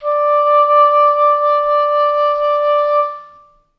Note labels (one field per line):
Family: reed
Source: acoustic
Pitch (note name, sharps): D5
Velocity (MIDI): 50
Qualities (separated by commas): reverb